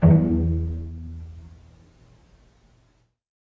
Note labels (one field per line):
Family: string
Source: acoustic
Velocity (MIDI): 50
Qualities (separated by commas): dark, reverb